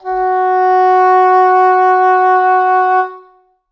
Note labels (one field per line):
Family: reed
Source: acoustic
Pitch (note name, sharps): F#4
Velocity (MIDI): 50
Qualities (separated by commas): reverb